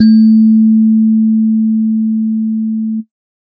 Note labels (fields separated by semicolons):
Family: keyboard; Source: electronic; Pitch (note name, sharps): A3; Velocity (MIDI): 25